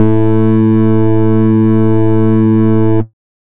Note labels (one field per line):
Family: bass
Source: synthesizer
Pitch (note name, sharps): A2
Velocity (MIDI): 100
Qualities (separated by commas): distorted, multiphonic, tempo-synced